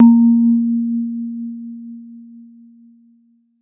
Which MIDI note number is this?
58